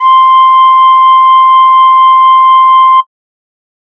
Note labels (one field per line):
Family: flute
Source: synthesizer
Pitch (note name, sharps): C6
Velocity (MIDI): 50